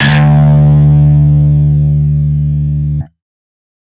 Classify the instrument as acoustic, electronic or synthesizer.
electronic